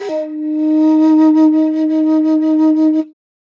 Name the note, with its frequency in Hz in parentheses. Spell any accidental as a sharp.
D#4 (311.1 Hz)